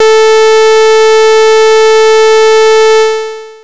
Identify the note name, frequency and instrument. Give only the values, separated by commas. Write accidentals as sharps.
A4, 440 Hz, synthesizer bass